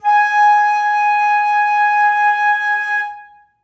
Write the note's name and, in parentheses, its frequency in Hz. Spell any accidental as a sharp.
G#5 (830.6 Hz)